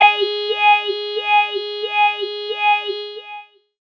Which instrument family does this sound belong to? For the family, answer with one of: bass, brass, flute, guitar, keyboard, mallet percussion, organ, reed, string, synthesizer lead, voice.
voice